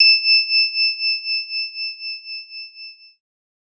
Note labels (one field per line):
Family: keyboard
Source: electronic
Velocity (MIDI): 75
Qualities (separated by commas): bright